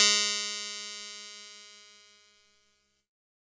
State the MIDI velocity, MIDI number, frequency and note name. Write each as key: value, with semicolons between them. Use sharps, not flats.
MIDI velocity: 50; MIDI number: 56; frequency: 207.7 Hz; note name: G#3